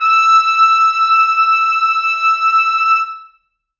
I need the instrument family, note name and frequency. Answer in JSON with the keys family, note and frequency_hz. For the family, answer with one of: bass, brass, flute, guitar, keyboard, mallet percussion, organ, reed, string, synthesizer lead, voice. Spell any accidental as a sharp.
{"family": "brass", "note": "E6", "frequency_hz": 1319}